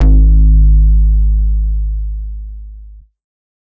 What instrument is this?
synthesizer bass